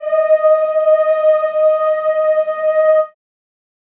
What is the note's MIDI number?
75